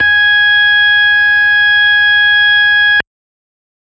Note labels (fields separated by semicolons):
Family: organ; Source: electronic; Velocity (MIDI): 127; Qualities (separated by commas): bright